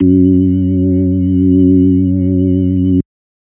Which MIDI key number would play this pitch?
42